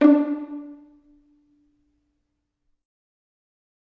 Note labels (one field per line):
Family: string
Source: acoustic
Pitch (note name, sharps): D4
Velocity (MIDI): 100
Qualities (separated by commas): dark, percussive, reverb